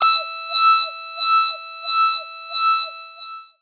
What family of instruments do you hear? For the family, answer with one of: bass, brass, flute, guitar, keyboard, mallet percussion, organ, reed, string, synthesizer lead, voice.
voice